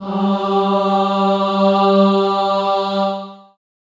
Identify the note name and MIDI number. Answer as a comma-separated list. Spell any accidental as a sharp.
G3, 55